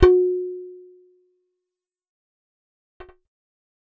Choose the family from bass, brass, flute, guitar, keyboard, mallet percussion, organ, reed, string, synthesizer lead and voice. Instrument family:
bass